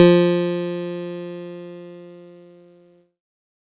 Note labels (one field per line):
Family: keyboard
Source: electronic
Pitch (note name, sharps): F3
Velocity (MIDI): 75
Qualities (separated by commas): bright, distorted